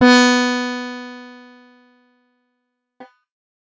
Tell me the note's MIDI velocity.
100